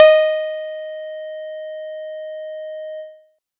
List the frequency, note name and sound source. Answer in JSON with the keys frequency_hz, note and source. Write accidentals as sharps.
{"frequency_hz": 622.3, "note": "D#5", "source": "synthesizer"}